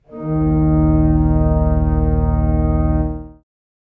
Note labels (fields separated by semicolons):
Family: organ; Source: acoustic; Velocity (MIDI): 127; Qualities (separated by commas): dark, reverb